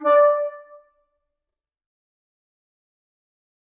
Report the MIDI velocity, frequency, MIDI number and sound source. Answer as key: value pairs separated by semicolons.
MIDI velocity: 75; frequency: 587.3 Hz; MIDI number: 74; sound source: acoustic